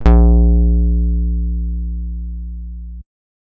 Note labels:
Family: guitar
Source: electronic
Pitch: A#1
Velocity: 100

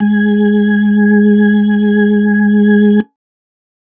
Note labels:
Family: organ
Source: electronic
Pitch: G#3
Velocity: 100

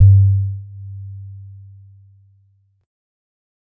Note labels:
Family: mallet percussion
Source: acoustic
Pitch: G2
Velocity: 25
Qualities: dark, non-linear envelope

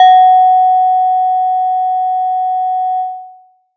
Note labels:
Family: mallet percussion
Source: acoustic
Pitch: F#5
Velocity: 127

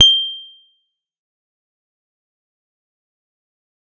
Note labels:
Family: guitar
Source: electronic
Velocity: 100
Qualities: fast decay, percussive

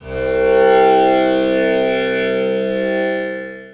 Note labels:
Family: guitar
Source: acoustic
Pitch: C2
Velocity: 75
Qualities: bright, long release, reverb

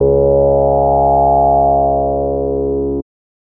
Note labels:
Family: bass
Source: synthesizer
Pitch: C#2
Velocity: 50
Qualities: distorted

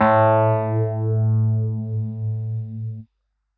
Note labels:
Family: keyboard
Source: electronic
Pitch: A2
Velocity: 100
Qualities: distorted

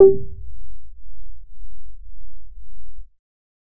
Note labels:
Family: bass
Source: synthesizer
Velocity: 25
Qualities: distorted

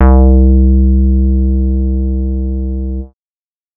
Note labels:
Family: bass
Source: synthesizer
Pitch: C2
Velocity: 127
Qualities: dark

